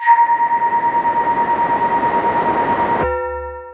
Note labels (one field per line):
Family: voice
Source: synthesizer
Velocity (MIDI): 100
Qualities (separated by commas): distorted, long release